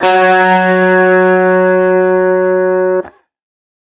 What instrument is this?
electronic guitar